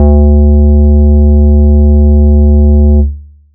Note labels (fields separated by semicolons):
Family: bass; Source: synthesizer; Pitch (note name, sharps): D2; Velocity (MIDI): 25; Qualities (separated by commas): long release